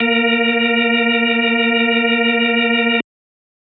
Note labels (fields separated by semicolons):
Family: organ; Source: electronic; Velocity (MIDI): 75